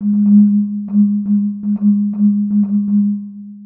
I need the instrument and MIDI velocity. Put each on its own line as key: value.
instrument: synthesizer mallet percussion instrument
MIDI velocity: 25